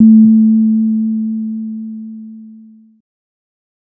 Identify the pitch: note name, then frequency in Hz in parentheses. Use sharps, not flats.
A3 (220 Hz)